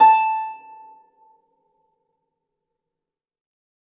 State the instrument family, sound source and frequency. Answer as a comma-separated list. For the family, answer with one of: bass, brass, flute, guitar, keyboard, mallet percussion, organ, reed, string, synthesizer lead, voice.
string, acoustic, 880 Hz